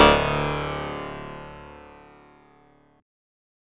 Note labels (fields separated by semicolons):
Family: synthesizer lead; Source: synthesizer; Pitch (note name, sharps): D1; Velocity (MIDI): 127; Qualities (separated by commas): bright, distorted